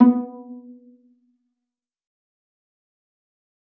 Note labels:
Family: string; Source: acoustic; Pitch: B3; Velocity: 127; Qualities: dark, fast decay, percussive, reverb

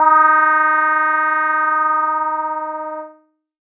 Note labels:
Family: keyboard; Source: electronic; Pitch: D#4; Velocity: 50; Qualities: distorted, multiphonic

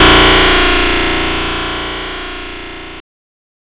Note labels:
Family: guitar; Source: synthesizer; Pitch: A#0; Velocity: 127; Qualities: bright, distorted

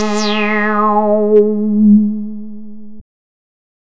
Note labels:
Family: bass; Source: synthesizer; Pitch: G#3; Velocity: 127; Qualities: bright, distorted

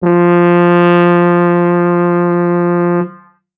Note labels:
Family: brass; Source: acoustic; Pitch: F3; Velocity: 127

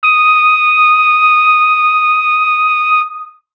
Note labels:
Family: brass; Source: acoustic; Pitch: D#6; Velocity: 127

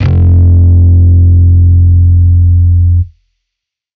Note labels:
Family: bass; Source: electronic; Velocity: 100; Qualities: distorted

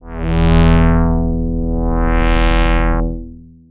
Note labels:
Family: bass; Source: synthesizer; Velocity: 127; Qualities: distorted, long release, tempo-synced

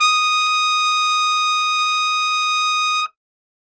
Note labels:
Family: brass; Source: acoustic; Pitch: D#6; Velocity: 75

